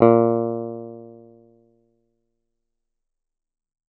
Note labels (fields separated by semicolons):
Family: guitar; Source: acoustic; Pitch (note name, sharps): A#2; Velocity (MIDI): 75